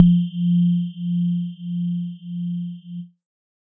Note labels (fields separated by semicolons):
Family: synthesizer lead; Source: synthesizer; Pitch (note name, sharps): F3; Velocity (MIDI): 25